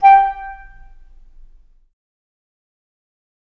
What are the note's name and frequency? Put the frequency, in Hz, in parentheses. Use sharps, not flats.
G5 (784 Hz)